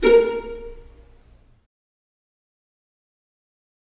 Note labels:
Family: string; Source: acoustic; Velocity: 50; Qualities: dark, fast decay, reverb

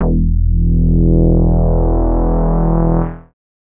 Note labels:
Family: bass; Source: synthesizer; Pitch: E1; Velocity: 100; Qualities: distorted, multiphonic

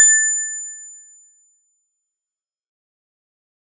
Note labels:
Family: mallet percussion; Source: acoustic; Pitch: A6; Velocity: 100; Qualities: fast decay

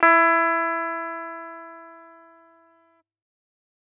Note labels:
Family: guitar; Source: electronic; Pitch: E4; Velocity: 100; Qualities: bright

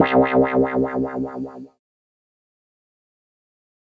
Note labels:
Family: keyboard; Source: synthesizer; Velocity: 25; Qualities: distorted, fast decay

